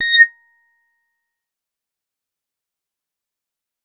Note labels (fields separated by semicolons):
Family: bass; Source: synthesizer; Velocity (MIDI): 100; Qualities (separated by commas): bright, distorted, fast decay, percussive